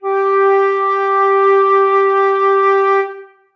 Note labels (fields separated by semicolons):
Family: flute; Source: acoustic; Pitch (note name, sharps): G4; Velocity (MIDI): 75; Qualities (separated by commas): reverb